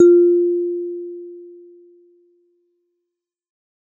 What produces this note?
acoustic mallet percussion instrument